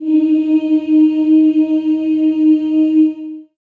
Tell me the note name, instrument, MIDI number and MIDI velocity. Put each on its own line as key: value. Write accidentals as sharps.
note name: D#4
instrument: acoustic voice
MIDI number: 63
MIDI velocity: 25